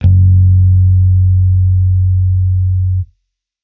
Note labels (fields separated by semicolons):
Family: bass; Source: electronic; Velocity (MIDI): 50